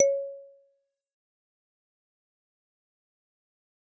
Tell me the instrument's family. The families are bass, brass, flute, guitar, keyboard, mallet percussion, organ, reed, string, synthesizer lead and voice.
mallet percussion